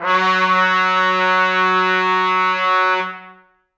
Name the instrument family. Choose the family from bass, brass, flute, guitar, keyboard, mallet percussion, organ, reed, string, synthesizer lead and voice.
brass